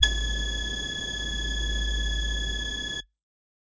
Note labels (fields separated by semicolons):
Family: voice; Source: synthesizer; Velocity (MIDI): 25; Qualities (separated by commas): multiphonic